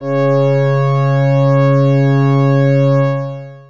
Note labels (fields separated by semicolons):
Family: organ; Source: electronic; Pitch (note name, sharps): C#3; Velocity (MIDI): 100; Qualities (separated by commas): distorted, long release